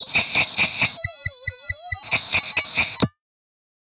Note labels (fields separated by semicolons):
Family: guitar; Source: electronic; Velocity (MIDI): 75